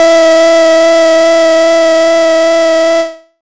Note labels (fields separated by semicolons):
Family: bass; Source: synthesizer; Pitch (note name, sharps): E4; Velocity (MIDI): 127; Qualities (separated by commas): bright, distorted, non-linear envelope